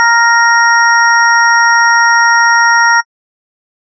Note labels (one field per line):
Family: organ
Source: electronic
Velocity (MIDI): 127